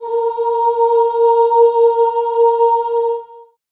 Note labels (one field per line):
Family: voice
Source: acoustic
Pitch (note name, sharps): A#4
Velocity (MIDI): 127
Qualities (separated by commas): long release, reverb